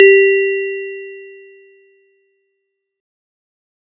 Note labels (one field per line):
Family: mallet percussion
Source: acoustic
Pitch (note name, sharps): G4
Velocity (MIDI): 75